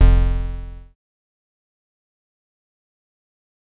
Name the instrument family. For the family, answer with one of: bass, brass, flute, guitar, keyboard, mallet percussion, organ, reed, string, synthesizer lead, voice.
bass